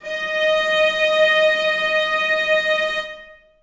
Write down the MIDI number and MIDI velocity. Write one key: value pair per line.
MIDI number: 75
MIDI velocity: 25